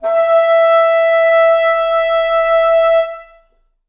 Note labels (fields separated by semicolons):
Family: reed; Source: acoustic; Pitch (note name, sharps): E5; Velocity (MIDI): 100; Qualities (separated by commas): reverb